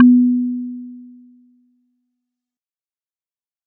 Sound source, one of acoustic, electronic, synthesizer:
acoustic